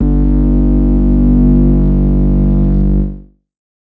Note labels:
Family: synthesizer lead; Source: synthesizer; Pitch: G1; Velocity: 127; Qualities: distorted, multiphonic, non-linear envelope

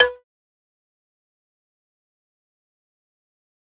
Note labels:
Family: mallet percussion; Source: acoustic; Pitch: B4; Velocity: 127; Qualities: fast decay, percussive, reverb

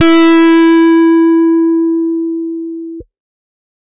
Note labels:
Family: guitar; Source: electronic; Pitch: E4; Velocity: 75; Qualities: bright, distorted

